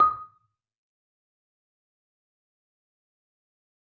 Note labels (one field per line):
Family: mallet percussion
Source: acoustic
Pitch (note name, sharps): D#6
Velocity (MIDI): 75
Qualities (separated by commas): fast decay, percussive, reverb